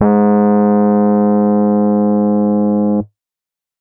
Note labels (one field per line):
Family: keyboard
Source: electronic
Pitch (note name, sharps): G#2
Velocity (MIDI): 100